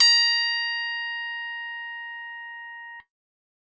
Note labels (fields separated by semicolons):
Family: keyboard; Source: electronic; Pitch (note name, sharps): A#5; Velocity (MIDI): 75